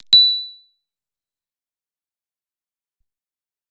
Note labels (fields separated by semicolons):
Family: bass; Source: synthesizer; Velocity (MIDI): 25; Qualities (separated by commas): bright, distorted, fast decay, percussive